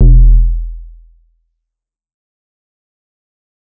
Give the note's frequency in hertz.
41.2 Hz